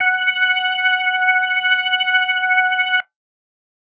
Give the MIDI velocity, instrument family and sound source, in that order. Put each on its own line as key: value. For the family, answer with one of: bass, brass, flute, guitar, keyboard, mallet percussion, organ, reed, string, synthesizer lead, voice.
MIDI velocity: 75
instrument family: organ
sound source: electronic